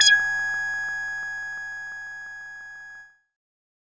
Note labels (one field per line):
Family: bass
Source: synthesizer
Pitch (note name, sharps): G#6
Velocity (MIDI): 100